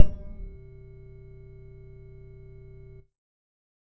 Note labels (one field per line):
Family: bass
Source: synthesizer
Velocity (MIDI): 25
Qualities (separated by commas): distorted, percussive